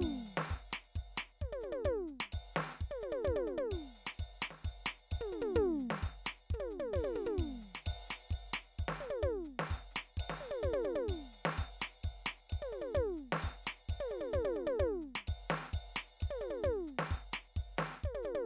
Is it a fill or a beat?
beat